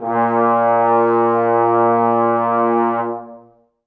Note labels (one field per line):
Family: brass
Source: acoustic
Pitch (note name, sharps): A#2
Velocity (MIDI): 75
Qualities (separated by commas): dark, long release, reverb